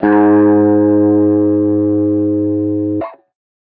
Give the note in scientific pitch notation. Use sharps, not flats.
G#2